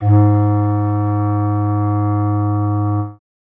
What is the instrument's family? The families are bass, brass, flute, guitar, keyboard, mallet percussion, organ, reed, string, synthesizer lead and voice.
reed